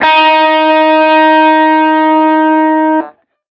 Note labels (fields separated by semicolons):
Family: guitar; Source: electronic; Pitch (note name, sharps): D#4; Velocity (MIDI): 127; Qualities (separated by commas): distorted